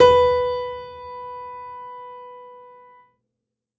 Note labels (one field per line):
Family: keyboard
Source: acoustic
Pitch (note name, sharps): B4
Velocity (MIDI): 100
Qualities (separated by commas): reverb